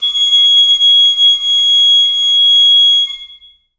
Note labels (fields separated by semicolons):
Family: flute; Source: acoustic; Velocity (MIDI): 75; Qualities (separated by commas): bright, long release, reverb